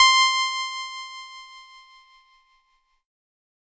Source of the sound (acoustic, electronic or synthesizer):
electronic